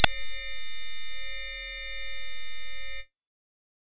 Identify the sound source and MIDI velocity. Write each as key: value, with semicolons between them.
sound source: synthesizer; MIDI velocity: 50